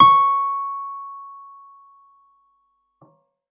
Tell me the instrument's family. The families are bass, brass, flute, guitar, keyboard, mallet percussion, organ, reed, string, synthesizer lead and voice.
keyboard